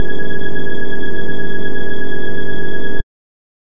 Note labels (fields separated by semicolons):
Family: bass; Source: synthesizer; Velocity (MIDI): 25